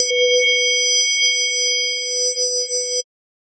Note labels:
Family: mallet percussion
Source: synthesizer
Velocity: 127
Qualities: bright, multiphonic, non-linear envelope

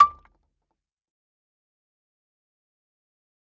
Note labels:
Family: mallet percussion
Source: acoustic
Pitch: D6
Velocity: 75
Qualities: fast decay, percussive, reverb

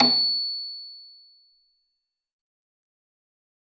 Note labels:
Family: mallet percussion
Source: acoustic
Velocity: 100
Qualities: fast decay, reverb

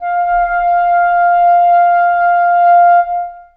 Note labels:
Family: reed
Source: acoustic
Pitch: F5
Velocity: 50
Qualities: long release, reverb

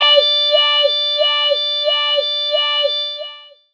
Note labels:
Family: voice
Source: synthesizer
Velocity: 75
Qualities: long release, non-linear envelope, tempo-synced

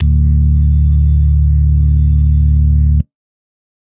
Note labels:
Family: organ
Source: electronic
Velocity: 100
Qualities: dark

